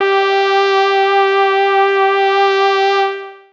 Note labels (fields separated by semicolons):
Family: voice; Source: synthesizer; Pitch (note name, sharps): G4; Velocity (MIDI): 25